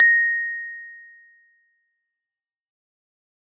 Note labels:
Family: keyboard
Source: electronic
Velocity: 127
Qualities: fast decay

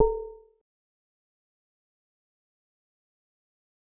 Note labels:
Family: mallet percussion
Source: synthesizer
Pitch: A4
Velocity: 25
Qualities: fast decay, multiphonic, percussive

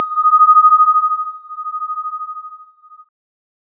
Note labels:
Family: keyboard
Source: electronic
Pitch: D#6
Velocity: 100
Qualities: multiphonic

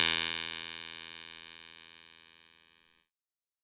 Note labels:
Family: keyboard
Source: electronic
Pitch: E2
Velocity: 100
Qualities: bright, distorted

